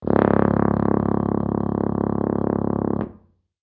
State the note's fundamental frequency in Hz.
34.65 Hz